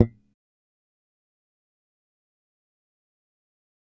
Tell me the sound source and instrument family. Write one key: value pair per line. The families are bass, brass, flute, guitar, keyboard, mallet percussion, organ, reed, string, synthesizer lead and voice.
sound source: electronic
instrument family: bass